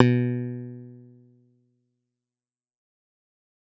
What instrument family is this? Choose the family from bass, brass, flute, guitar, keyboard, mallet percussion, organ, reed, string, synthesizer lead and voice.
bass